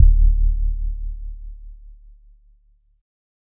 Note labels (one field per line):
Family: keyboard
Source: electronic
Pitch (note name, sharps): D1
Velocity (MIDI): 25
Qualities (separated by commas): dark